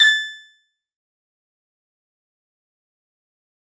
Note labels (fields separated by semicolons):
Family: guitar; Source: synthesizer; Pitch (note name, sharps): A6; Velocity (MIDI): 127; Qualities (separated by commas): bright, fast decay, percussive